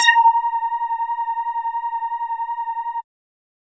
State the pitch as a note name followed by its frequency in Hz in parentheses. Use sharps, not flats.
A#5 (932.3 Hz)